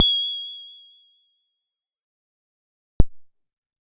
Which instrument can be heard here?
synthesizer bass